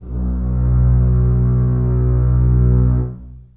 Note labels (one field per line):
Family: string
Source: acoustic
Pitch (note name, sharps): B1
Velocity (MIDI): 25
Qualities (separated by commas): long release, reverb